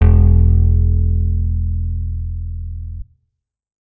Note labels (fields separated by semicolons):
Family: guitar; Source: electronic; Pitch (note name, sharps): E1; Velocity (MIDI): 50; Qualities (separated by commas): reverb